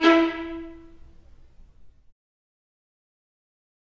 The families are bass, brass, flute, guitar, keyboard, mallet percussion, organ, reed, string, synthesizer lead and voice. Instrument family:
string